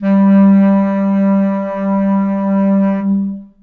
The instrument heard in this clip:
acoustic reed instrument